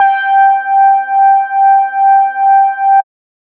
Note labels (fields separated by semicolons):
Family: bass; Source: synthesizer; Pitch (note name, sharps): G5; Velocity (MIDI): 50